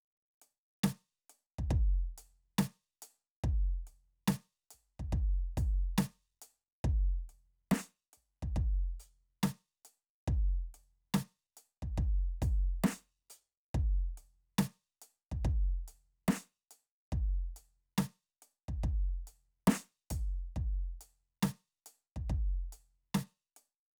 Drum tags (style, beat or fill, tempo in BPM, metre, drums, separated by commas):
hip-hop, beat, 70 BPM, 4/4, crash, ride, closed hi-hat, snare, kick